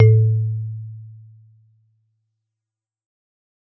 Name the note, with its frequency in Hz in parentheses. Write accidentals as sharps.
A2 (110 Hz)